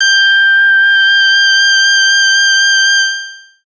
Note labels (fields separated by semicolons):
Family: bass; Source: synthesizer; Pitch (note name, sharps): G6; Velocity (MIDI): 127; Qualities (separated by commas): distorted, long release